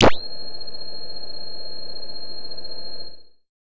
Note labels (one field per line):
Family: bass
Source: synthesizer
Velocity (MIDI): 25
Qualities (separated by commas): distorted